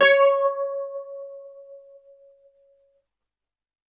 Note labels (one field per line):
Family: keyboard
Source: electronic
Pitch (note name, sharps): C#5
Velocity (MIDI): 127